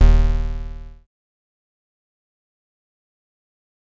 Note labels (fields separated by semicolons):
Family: bass; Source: synthesizer; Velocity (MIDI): 75; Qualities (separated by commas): bright, distorted, fast decay